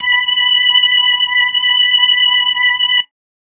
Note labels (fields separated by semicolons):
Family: organ; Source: electronic; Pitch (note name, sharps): B5; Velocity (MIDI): 100